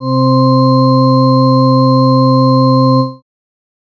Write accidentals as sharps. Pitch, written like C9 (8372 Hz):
C3 (130.8 Hz)